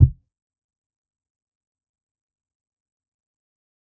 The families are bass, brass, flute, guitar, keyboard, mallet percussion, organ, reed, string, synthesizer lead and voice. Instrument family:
bass